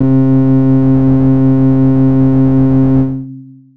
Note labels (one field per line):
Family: keyboard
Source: electronic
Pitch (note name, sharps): C3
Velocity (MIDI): 50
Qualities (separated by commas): distorted, long release